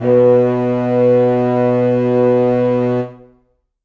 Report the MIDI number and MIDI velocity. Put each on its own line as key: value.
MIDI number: 47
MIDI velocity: 75